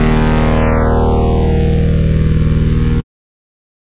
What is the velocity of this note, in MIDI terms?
127